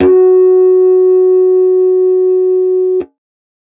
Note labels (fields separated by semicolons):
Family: guitar; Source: electronic; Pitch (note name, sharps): F#4; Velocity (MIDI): 25